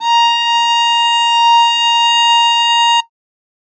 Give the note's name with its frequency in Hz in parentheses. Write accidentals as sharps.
A#5 (932.3 Hz)